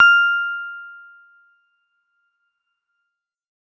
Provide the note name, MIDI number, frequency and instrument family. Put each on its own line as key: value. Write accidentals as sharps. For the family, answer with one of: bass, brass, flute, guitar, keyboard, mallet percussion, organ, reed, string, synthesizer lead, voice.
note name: F6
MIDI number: 89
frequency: 1397 Hz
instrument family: keyboard